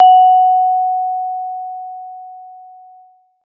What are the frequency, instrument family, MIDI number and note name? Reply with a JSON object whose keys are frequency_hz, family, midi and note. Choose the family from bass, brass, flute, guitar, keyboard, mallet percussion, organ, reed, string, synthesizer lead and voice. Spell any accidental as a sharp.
{"frequency_hz": 740, "family": "mallet percussion", "midi": 78, "note": "F#5"}